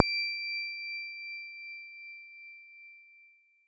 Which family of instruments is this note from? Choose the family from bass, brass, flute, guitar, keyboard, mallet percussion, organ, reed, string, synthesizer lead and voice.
guitar